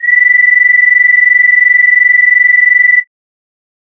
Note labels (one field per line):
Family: flute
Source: synthesizer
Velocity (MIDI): 100